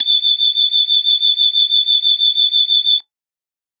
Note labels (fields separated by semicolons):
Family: organ; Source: electronic; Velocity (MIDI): 25; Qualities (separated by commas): bright